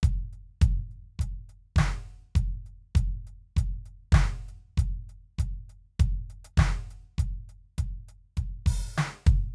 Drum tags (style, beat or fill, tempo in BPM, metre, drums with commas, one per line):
rock
beat
100 BPM
4/4
closed hi-hat, open hi-hat, hi-hat pedal, snare, kick